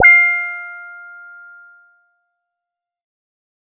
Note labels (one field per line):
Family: bass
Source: synthesizer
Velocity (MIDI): 127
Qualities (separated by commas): fast decay